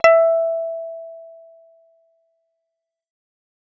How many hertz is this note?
659.3 Hz